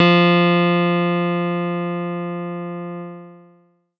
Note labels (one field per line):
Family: keyboard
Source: electronic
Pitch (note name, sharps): F3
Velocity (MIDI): 127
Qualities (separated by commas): distorted